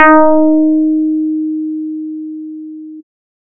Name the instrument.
synthesizer bass